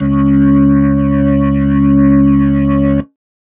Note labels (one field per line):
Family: keyboard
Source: electronic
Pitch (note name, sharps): C#2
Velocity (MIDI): 100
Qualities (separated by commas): distorted